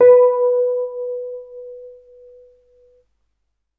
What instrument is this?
electronic keyboard